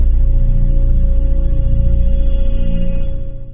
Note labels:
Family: synthesizer lead; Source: synthesizer; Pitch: A#-1; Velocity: 75; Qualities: long release

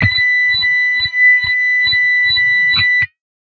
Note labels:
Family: guitar; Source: synthesizer; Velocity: 127; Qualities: bright, distorted

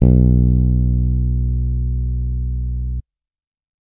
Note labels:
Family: bass; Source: electronic; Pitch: B1; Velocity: 100

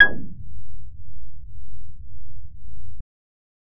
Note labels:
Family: bass; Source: synthesizer; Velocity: 75

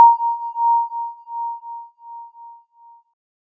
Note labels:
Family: keyboard; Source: synthesizer; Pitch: A#5; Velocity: 100

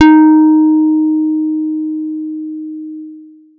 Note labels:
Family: guitar; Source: electronic; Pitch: D#4; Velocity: 127; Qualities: long release

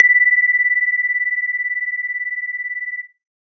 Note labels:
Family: synthesizer lead; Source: synthesizer; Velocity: 75

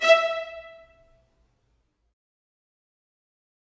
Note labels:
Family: string; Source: acoustic; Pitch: E5; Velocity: 25; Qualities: fast decay, percussive, reverb

